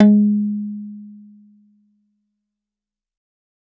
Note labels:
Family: bass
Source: synthesizer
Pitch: G#3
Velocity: 127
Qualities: fast decay

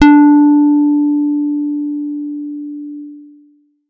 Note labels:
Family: guitar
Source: electronic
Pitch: D4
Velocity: 50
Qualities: long release

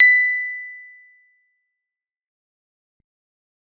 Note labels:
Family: guitar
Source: electronic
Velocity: 75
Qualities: fast decay

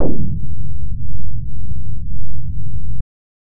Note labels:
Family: bass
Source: synthesizer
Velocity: 25

